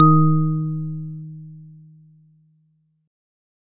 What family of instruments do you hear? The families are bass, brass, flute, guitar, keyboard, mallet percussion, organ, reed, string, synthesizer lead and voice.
organ